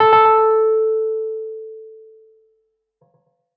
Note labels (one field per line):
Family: keyboard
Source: electronic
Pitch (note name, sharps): A4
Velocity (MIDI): 127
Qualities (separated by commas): tempo-synced